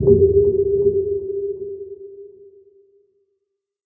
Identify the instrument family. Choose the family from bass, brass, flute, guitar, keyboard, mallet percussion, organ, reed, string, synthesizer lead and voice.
synthesizer lead